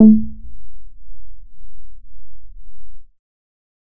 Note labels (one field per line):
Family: bass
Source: synthesizer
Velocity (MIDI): 25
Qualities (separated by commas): dark, distorted